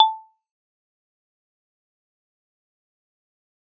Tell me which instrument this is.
acoustic mallet percussion instrument